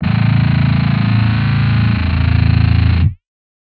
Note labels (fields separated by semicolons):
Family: guitar; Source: synthesizer; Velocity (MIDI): 50